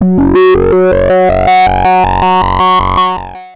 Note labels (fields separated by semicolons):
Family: bass; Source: synthesizer; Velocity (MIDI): 75; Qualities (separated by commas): distorted, long release, multiphonic, tempo-synced